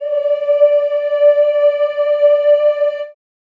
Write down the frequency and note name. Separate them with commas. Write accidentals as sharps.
587.3 Hz, D5